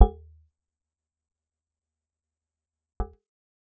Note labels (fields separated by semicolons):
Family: guitar; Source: acoustic; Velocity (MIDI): 25; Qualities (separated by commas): fast decay, percussive